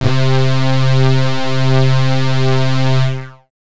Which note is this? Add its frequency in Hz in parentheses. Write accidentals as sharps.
C3 (130.8 Hz)